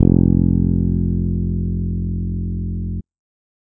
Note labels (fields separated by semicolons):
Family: bass; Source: electronic; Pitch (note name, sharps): F1; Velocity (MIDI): 127